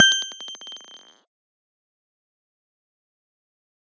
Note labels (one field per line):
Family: guitar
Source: electronic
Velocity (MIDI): 100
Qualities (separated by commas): fast decay, percussive